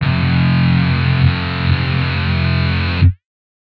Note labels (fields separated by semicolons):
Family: guitar; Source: electronic; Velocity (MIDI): 100; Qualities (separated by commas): bright, distorted